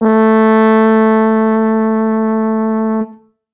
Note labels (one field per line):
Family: brass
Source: acoustic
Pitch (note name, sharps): A3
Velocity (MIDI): 127